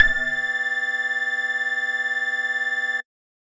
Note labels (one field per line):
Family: bass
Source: synthesizer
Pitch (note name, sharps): A6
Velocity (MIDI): 100